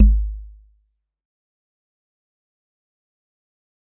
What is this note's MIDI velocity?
75